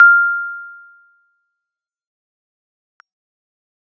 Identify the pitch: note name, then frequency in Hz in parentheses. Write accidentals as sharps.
F6 (1397 Hz)